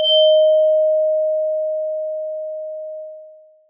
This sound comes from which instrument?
electronic mallet percussion instrument